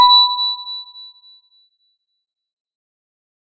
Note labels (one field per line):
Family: mallet percussion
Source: acoustic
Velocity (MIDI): 75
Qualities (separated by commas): fast decay